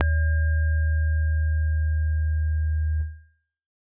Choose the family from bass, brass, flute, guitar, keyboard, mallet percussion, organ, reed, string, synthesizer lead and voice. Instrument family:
keyboard